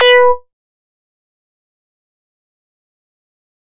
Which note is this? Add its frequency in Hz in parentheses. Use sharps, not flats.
B4 (493.9 Hz)